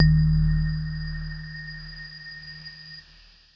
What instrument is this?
electronic keyboard